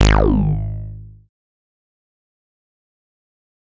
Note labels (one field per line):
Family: bass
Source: synthesizer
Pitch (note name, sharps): G#1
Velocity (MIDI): 127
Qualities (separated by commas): distorted, fast decay